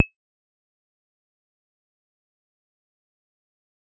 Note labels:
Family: bass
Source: synthesizer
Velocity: 25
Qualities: fast decay, percussive

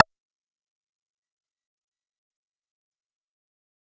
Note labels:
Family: bass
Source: synthesizer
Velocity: 50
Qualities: distorted, fast decay, percussive

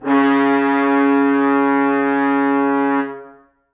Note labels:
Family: brass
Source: acoustic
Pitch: C#3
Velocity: 100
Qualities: reverb

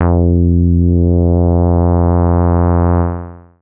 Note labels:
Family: bass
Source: synthesizer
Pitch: F2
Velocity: 100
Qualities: distorted, long release

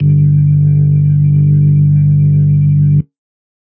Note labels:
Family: organ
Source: electronic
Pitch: G1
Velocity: 127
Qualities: distorted

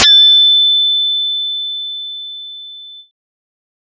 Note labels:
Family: bass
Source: synthesizer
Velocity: 100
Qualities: bright

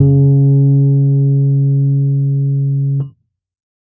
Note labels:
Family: keyboard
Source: electronic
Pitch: C#3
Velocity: 50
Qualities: dark

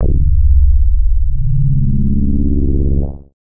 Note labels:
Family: bass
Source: synthesizer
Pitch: C#0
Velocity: 75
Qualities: distorted, multiphonic

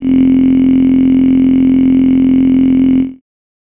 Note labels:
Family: voice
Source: synthesizer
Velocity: 50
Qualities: bright

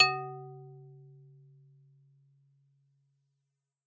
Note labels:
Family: mallet percussion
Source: acoustic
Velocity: 127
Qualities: percussive

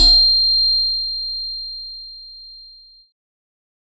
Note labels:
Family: keyboard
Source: electronic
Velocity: 127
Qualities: bright, distorted

